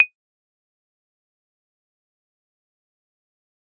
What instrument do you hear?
acoustic mallet percussion instrument